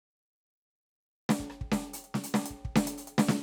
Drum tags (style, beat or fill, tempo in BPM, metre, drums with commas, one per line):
hip-hop
fill
70 BPM
4/4
closed hi-hat, snare, cross-stick, kick